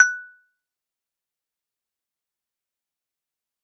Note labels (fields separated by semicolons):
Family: mallet percussion; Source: acoustic; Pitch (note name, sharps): F#6; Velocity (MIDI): 127; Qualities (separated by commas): fast decay, percussive